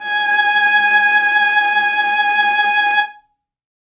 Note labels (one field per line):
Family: string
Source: acoustic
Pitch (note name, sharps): G#5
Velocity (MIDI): 75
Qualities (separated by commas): reverb